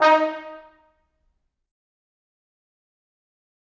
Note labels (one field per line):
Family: brass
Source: acoustic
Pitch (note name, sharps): D#4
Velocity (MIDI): 100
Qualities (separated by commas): fast decay, percussive, reverb